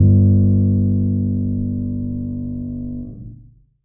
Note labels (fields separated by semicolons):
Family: keyboard; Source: acoustic; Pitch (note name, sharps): G1; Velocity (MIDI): 25; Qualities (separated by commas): dark, long release, reverb